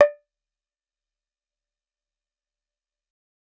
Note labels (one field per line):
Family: bass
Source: synthesizer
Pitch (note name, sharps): D5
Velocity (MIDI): 50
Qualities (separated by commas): fast decay, percussive